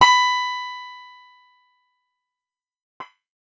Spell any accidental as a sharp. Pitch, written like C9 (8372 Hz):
B5 (987.8 Hz)